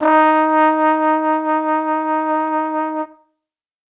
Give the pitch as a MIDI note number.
63